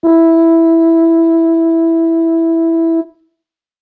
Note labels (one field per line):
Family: brass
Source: acoustic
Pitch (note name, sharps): E4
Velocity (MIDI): 50